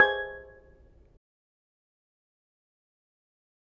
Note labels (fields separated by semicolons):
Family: mallet percussion; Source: acoustic; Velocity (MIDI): 25; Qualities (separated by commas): fast decay, percussive, reverb